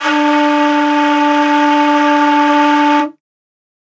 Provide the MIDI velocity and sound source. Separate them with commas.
25, acoustic